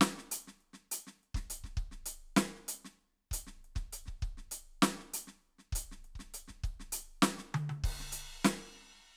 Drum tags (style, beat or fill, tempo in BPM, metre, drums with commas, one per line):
hip-hop
beat
100 BPM
4/4
crash, closed hi-hat, snare, high tom, kick